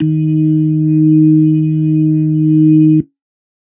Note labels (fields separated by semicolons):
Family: organ; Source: electronic; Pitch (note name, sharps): D#3; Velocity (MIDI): 75; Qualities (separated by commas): dark